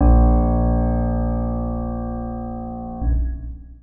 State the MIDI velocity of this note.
25